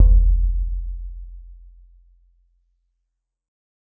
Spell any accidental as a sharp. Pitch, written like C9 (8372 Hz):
F1 (43.65 Hz)